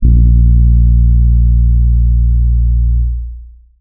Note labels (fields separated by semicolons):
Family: keyboard; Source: electronic; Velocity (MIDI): 100; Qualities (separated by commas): dark, long release